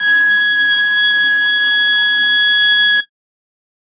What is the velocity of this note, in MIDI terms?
75